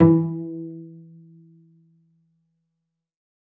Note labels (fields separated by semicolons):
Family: string; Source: acoustic; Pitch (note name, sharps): E3; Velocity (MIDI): 127; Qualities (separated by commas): reverb